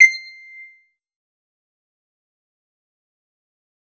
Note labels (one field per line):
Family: bass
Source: synthesizer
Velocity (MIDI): 100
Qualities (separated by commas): distorted, fast decay, percussive